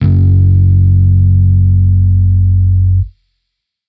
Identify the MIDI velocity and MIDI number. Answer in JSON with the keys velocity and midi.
{"velocity": 25, "midi": 30}